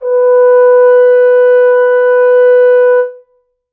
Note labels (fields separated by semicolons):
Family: brass; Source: acoustic; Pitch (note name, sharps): B4; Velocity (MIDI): 75; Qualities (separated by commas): reverb